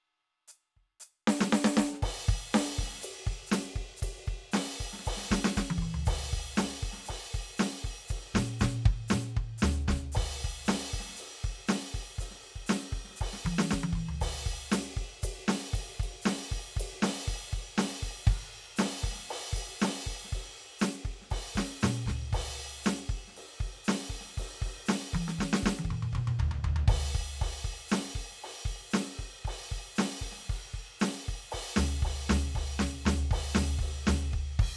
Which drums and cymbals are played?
crash, hi-hat pedal, snare, high tom, mid tom, floor tom and kick